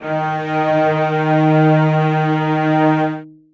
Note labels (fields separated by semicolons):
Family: string; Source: acoustic; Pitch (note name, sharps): D#3; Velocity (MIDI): 100; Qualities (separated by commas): reverb